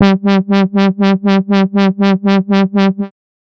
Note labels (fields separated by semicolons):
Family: bass; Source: synthesizer; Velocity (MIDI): 25; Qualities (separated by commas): bright, distorted, tempo-synced